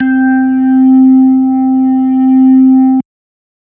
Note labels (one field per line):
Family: organ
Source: electronic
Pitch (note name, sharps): C4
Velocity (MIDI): 100